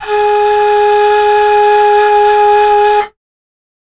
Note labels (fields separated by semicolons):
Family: flute; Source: acoustic; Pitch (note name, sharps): G#4; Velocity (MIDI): 50; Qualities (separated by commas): multiphonic